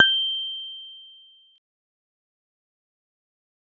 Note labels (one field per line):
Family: guitar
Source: synthesizer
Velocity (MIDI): 25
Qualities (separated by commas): fast decay